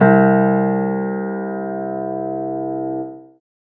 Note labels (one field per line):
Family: keyboard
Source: acoustic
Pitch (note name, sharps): C2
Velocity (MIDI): 100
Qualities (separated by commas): reverb